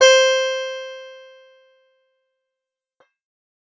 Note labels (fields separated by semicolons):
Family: guitar; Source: acoustic; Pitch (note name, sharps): C5; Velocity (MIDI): 127; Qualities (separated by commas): bright, distorted, fast decay